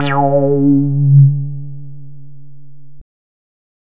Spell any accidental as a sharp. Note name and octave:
C#3